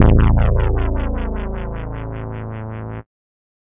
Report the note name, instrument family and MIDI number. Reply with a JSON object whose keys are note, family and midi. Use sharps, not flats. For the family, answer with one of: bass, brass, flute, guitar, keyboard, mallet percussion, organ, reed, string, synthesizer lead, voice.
{"note": "A0", "family": "bass", "midi": 21}